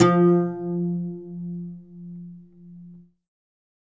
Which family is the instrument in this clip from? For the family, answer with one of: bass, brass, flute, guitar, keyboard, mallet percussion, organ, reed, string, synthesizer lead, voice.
guitar